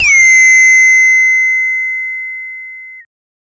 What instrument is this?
synthesizer bass